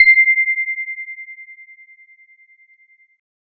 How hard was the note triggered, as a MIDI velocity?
25